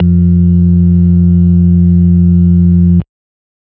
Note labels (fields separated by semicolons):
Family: organ; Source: electronic; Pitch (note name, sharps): F2; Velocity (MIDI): 50; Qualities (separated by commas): dark